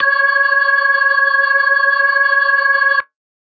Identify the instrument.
electronic organ